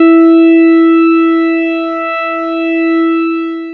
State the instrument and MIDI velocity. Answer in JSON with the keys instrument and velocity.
{"instrument": "synthesizer bass", "velocity": 100}